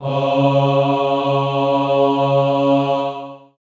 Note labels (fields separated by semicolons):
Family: voice; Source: acoustic; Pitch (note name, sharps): C#3; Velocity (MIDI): 75; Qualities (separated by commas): reverb